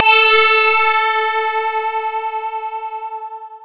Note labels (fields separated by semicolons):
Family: mallet percussion; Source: electronic; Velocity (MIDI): 50; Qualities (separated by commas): bright, distorted, long release, non-linear envelope